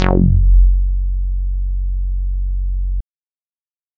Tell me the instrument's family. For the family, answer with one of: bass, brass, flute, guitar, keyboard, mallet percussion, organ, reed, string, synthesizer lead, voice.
bass